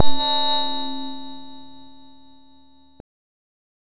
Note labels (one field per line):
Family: bass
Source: synthesizer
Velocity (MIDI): 100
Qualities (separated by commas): bright, distorted, non-linear envelope